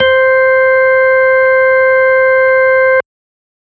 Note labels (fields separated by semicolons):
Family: organ; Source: electronic; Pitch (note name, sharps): C5; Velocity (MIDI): 25